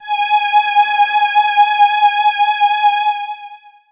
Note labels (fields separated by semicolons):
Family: voice; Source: synthesizer; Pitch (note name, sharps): G#5; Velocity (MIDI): 50; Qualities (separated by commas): bright, distorted, long release